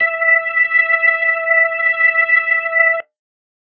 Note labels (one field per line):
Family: organ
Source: electronic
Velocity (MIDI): 127